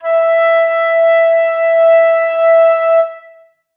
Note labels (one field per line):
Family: flute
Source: acoustic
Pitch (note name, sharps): E5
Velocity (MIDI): 100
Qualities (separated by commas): reverb